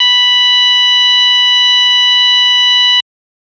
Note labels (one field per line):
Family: organ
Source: electronic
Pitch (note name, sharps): B5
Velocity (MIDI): 100